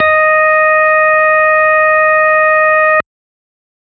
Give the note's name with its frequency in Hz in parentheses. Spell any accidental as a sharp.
D#5 (622.3 Hz)